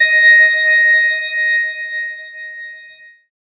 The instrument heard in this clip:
synthesizer keyboard